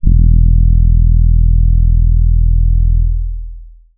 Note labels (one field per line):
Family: keyboard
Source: electronic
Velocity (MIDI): 127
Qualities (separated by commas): dark, long release